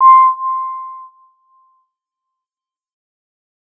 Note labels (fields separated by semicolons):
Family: bass; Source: synthesizer; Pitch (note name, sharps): C6; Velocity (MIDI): 75; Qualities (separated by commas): fast decay